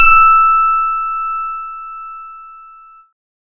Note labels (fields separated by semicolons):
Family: keyboard; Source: electronic; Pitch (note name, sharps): E6; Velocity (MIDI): 100; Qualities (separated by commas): bright, distorted